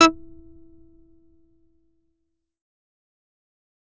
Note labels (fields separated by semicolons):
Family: bass; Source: synthesizer; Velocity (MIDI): 127; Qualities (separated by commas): distorted, fast decay, percussive